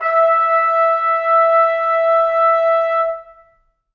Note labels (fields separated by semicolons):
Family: brass; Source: acoustic; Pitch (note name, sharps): E5; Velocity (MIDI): 50; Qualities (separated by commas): reverb